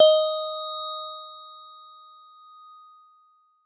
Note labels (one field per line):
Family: mallet percussion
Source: acoustic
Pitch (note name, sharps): D#5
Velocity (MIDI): 100